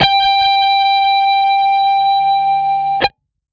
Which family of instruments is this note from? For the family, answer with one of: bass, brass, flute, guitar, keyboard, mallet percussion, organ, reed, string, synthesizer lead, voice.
guitar